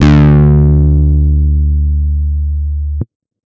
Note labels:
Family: guitar; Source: electronic; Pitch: D2; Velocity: 75; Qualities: bright, distorted

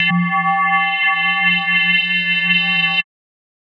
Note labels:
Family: mallet percussion; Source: electronic; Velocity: 100; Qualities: multiphonic, non-linear envelope

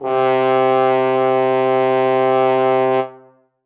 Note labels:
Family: brass; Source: acoustic; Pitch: C3; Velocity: 100; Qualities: reverb

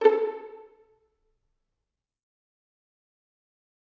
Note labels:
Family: string; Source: acoustic; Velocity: 100; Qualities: dark, fast decay, percussive, reverb

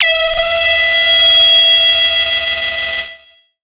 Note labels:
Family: synthesizer lead; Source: synthesizer; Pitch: E5; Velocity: 100; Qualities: bright, distorted, multiphonic, non-linear envelope

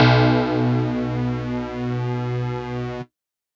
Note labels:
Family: mallet percussion; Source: electronic; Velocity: 75

